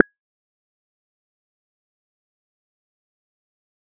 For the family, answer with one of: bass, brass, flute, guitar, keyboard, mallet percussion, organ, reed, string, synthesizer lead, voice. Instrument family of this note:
bass